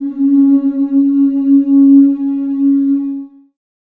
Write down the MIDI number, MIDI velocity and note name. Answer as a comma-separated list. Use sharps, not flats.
61, 127, C#4